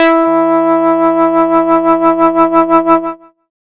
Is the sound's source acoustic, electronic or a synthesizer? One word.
synthesizer